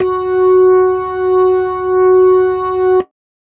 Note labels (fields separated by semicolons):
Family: organ; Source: electronic; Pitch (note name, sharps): F#4; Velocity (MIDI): 75